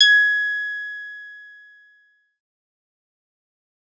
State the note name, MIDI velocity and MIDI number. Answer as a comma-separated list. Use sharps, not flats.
G#6, 25, 92